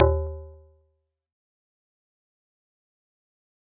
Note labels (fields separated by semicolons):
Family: mallet percussion; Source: acoustic; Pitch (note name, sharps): D#2; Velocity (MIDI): 75; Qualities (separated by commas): fast decay, percussive